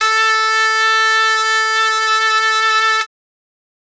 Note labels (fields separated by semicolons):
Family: reed; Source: acoustic; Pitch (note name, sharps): A4; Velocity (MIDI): 50; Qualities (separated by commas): reverb